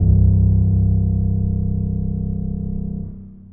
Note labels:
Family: keyboard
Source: acoustic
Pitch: C1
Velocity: 25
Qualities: long release, reverb

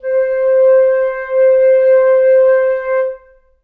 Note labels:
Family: reed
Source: acoustic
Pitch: C5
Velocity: 25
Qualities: reverb

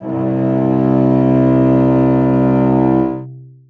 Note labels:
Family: string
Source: acoustic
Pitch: C2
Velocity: 25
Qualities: long release, reverb

